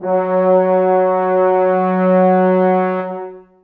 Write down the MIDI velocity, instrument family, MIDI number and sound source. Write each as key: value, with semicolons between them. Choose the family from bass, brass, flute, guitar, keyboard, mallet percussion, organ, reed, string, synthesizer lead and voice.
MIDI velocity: 100; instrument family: brass; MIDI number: 54; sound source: acoustic